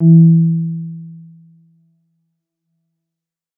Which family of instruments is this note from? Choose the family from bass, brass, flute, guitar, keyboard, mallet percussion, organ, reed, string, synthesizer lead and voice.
keyboard